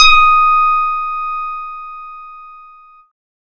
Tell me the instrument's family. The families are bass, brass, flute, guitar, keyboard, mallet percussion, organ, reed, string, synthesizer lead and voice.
keyboard